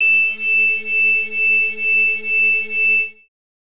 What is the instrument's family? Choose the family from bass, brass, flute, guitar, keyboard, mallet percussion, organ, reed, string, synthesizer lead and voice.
bass